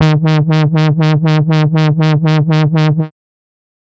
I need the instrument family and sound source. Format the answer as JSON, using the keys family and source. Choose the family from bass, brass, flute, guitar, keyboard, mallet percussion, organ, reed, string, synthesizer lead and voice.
{"family": "bass", "source": "synthesizer"}